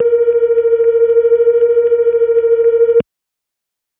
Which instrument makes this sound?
electronic organ